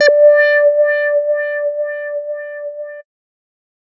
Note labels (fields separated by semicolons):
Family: bass; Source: synthesizer; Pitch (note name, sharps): D5; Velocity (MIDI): 100; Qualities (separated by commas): distorted